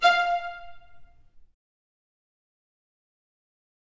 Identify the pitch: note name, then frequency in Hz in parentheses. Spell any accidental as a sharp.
F5 (698.5 Hz)